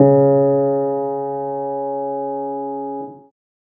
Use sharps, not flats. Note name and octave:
C#3